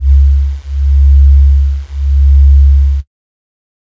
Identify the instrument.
synthesizer flute